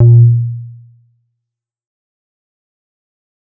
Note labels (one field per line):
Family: bass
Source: synthesizer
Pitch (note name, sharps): A#2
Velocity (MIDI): 100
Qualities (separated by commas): dark, fast decay